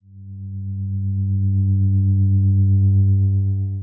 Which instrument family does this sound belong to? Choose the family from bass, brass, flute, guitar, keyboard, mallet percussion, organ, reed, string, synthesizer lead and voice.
guitar